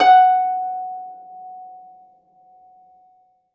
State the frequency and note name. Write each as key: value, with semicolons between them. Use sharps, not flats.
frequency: 740 Hz; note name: F#5